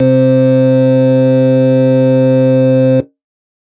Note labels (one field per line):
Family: organ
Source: electronic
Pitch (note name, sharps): C3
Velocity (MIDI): 127